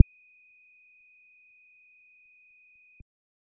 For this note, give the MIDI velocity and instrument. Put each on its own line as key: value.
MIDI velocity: 127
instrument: synthesizer bass